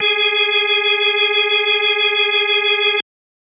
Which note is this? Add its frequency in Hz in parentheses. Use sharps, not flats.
G#4 (415.3 Hz)